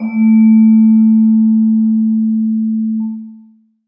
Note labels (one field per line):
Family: mallet percussion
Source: acoustic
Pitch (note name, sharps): A3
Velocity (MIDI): 25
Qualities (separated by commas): long release, reverb